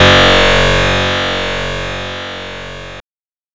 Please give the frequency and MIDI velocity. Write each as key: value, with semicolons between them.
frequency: 46.25 Hz; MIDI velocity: 100